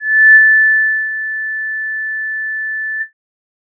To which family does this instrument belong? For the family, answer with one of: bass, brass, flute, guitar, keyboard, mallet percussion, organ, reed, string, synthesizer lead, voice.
bass